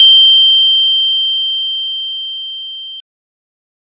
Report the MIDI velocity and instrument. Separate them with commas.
50, electronic organ